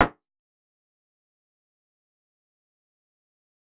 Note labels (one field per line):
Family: keyboard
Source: synthesizer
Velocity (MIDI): 75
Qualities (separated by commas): fast decay, percussive